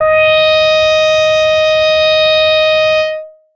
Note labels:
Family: bass; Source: synthesizer; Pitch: D#5; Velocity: 50; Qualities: distorted

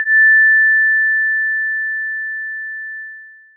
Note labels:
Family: mallet percussion; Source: electronic; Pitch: A6; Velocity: 100; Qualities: bright, long release, multiphonic

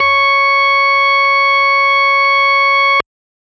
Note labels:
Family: organ; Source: electronic; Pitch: C#5; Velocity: 75

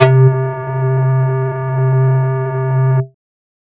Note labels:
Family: flute; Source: synthesizer; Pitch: C3; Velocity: 127; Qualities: distorted

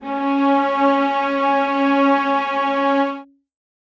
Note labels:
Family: string; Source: acoustic; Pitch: C#4; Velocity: 75; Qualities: reverb

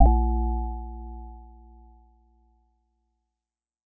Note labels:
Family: mallet percussion; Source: synthesizer; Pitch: A#1; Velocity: 50; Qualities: multiphonic

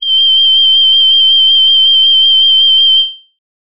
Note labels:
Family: voice; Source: synthesizer; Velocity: 50; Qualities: bright

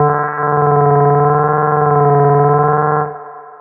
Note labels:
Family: bass; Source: synthesizer; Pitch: D3; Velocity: 75; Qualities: long release, reverb

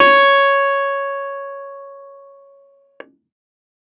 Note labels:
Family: keyboard; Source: electronic; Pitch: C#5; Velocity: 100; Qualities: distorted

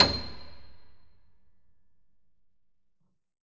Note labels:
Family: keyboard; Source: acoustic; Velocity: 127; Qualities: reverb

